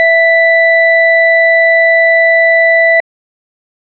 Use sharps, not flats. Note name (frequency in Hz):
E5 (659.3 Hz)